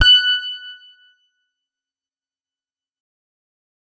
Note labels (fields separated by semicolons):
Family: guitar; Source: electronic; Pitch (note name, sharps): F#6; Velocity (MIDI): 75; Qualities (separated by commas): distorted, fast decay